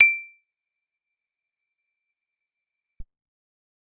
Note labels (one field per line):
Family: guitar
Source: acoustic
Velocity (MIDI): 100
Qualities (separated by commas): percussive